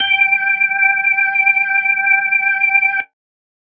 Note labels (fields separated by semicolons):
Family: organ; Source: electronic; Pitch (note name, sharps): G5; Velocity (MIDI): 127